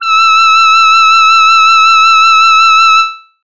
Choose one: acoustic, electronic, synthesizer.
synthesizer